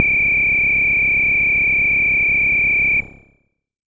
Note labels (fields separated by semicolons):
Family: bass; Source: synthesizer; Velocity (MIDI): 50